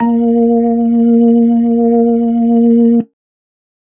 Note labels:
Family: organ; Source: electronic; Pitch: A#3; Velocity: 50

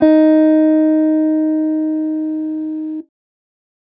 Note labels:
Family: guitar; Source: electronic; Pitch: D#4; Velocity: 50

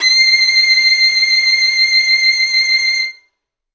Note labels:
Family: string; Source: acoustic; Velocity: 75

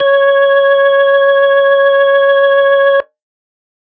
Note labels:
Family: organ; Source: electronic; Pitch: C#5; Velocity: 25

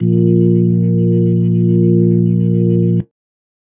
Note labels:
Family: organ; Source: electronic; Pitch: A#1; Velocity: 100; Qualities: dark

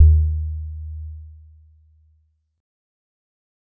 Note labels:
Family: mallet percussion; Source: acoustic; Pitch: D#2; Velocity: 25; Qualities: dark, fast decay

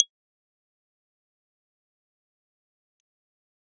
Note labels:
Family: keyboard; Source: electronic; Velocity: 127; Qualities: fast decay, percussive

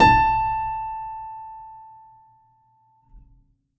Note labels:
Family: keyboard; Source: acoustic; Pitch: A5; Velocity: 127; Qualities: reverb

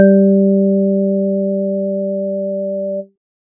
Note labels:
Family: organ; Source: electronic; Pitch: G3; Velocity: 50; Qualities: dark

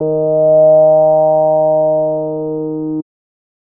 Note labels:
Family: bass; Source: synthesizer; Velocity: 127; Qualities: distorted

